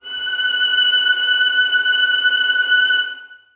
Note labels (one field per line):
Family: string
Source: acoustic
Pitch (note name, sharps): F#6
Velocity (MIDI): 50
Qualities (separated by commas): bright, reverb